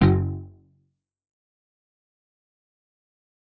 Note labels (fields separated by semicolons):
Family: guitar; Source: electronic; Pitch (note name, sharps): F#1; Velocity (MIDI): 25; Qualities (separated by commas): fast decay, percussive